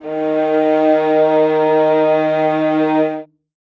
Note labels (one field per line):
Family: string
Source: acoustic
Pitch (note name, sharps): D#3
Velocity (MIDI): 75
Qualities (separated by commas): reverb